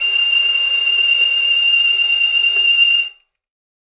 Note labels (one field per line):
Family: string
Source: acoustic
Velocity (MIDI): 25